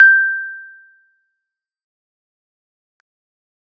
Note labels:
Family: keyboard; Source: electronic; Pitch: G6; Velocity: 75; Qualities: fast decay, percussive

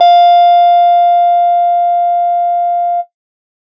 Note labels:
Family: guitar; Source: electronic; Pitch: F5; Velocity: 50

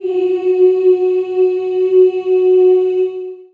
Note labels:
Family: voice; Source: acoustic; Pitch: F#4; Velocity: 50; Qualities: long release, reverb

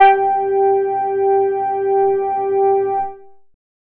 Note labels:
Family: bass; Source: synthesizer; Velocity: 75; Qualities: distorted

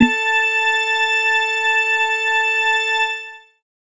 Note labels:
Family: organ; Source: electronic; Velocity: 100; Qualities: reverb

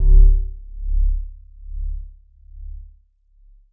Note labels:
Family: mallet percussion; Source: electronic; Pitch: C#1; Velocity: 50; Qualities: long release

